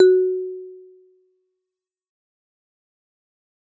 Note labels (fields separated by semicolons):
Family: mallet percussion; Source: acoustic; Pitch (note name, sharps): F#4; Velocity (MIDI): 127; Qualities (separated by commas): fast decay